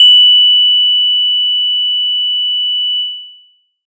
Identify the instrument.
acoustic mallet percussion instrument